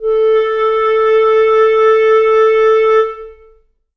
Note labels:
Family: reed; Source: acoustic; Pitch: A4; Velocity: 50; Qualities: long release, reverb

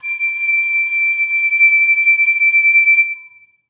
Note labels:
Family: flute; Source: acoustic; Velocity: 50; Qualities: reverb

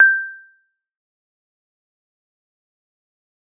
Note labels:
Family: mallet percussion; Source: acoustic; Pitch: G6; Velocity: 75; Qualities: fast decay, percussive

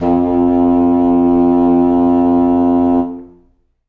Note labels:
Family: reed; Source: acoustic; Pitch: F2; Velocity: 25; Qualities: reverb

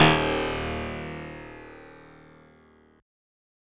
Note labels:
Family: synthesizer lead; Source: synthesizer; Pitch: D#1; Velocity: 100; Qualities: bright, distorted

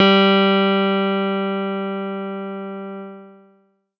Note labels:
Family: keyboard; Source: electronic; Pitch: G3; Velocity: 100; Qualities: distorted

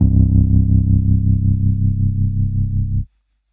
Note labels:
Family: keyboard; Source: electronic; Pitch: C1; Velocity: 75; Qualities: distorted

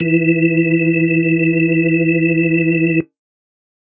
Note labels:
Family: organ; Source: electronic; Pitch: E3; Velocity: 75; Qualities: reverb

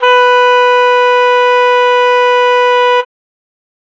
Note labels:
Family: reed; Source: acoustic; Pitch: B4; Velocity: 127

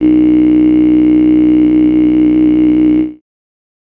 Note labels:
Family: voice; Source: synthesizer; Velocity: 127; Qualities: bright

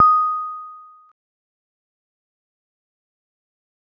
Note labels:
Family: mallet percussion; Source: acoustic; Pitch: D#6; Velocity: 25; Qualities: fast decay

